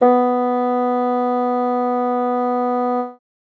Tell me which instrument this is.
acoustic reed instrument